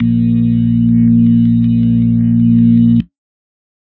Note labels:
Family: organ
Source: electronic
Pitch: A#1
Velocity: 100

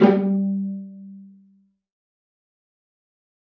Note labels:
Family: string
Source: acoustic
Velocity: 75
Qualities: dark, fast decay, reverb

